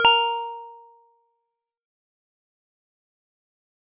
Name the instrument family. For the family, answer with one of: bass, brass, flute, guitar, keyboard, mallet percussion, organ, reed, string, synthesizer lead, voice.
mallet percussion